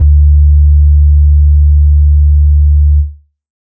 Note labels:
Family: organ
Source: electronic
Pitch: D2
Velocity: 50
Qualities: dark

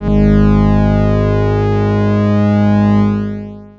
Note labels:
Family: organ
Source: electronic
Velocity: 50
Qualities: distorted, long release

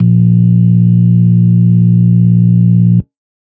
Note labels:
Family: organ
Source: electronic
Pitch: A#1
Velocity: 50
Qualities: dark

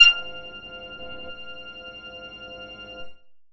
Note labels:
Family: bass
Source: synthesizer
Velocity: 75

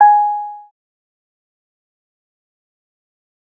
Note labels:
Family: bass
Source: synthesizer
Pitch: G#5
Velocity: 100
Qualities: fast decay, percussive

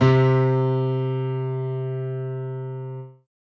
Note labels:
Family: keyboard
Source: acoustic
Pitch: C3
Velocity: 127

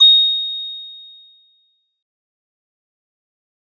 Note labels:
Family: mallet percussion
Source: acoustic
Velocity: 25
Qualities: bright, fast decay

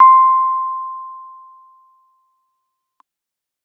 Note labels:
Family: keyboard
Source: electronic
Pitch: C6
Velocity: 25

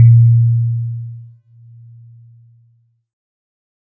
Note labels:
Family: keyboard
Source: synthesizer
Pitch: A#2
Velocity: 25

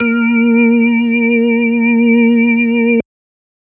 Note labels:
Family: organ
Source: electronic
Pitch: A#3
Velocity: 100

